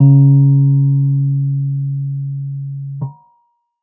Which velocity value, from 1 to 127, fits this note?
50